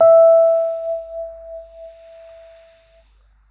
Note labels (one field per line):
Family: keyboard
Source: electronic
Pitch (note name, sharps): E5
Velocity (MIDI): 25